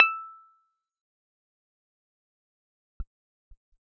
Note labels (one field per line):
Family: keyboard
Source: electronic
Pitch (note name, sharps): E6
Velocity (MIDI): 75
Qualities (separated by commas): fast decay